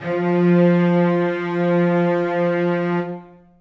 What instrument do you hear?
acoustic string instrument